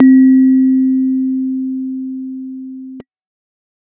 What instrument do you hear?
electronic keyboard